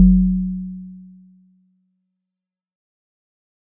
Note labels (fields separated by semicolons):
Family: mallet percussion; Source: acoustic; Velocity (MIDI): 75; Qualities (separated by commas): fast decay